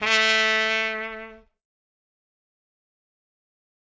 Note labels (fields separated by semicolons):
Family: brass; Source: acoustic; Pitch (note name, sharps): A3; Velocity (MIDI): 25; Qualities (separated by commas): fast decay